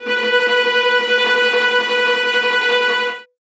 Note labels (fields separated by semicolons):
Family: string; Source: acoustic; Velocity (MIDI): 127; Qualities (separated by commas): bright, non-linear envelope, reverb